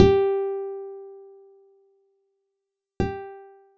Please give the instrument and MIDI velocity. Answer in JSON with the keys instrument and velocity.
{"instrument": "acoustic guitar", "velocity": 127}